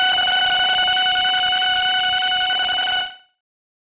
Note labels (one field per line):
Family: bass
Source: synthesizer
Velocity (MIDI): 100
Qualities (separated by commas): bright, distorted, non-linear envelope